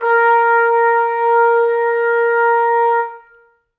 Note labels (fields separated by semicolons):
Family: brass; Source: acoustic; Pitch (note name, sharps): A#4; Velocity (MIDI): 50; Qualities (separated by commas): reverb